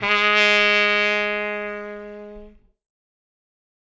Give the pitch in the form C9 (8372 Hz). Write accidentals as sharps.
G#3 (207.7 Hz)